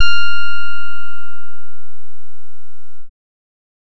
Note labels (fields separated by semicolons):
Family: bass; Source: synthesizer; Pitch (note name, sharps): F6; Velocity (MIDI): 50; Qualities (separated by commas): distorted